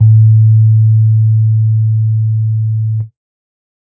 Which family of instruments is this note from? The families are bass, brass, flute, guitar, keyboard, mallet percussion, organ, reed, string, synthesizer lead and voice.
keyboard